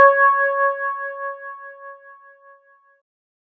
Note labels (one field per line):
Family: keyboard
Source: electronic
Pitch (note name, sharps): C#5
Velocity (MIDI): 127